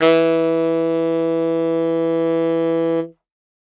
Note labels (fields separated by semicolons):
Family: reed; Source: acoustic; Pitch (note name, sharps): E3; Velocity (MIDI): 50